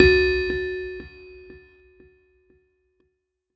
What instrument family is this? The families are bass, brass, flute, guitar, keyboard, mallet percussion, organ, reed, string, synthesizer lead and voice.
keyboard